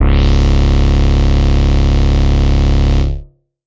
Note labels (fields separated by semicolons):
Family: bass; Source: synthesizer; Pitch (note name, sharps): C#1; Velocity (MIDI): 100; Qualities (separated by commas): distorted